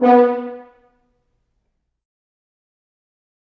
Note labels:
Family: brass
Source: acoustic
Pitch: B3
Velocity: 75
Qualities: fast decay, percussive, reverb

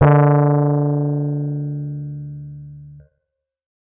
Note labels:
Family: keyboard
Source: electronic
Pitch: D3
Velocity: 100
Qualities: distorted

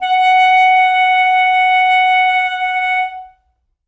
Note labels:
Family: reed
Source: acoustic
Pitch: F#5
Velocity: 75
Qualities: reverb

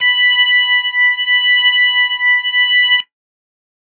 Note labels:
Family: organ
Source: electronic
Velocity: 75

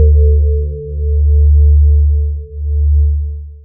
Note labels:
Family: voice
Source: synthesizer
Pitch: D2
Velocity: 50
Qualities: dark, long release

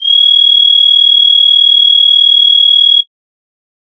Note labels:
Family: flute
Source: synthesizer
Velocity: 100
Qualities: bright

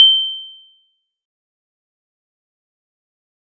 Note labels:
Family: mallet percussion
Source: acoustic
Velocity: 50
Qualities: bright, fast decay, percussive

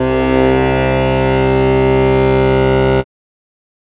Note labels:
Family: keyboard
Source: acoustic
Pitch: C2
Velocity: 75

